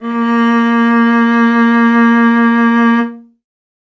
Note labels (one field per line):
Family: string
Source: acoustic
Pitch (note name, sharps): A#3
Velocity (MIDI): 50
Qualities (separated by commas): reverb